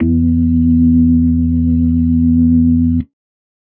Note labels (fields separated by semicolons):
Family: organ; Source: electronic; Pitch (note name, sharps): E2; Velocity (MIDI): 75; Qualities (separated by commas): dark